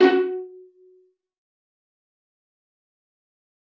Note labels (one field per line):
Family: string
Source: acoustic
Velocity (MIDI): 25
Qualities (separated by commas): bright, fast decay, percussive, reverb